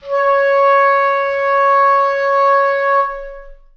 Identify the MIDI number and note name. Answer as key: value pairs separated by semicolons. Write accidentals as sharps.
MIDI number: 73; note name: C#5